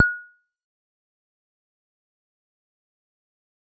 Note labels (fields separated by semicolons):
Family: bass; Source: synthesizer; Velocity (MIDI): 100; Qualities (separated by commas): fast decay, percussive